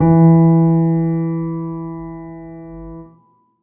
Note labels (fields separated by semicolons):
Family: keyboard; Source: acoustic; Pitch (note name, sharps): E3; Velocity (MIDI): 50; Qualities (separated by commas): reverb